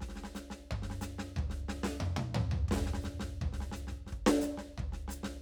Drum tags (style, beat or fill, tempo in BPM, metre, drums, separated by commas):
samba, beat, 89 BPM, 4/4, hi-hat pedal, snare, mid tom, floor tom, kick